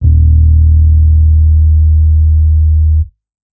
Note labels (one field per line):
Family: bass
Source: electronic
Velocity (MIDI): 127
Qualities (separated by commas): dark